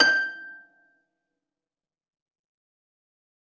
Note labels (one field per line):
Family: string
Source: acoustic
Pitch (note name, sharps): G6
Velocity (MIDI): 50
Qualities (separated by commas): fast decay, percussive, reverb